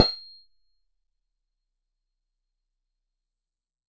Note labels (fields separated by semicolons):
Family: keyboard; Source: electronic; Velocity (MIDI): 75; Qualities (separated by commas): percussive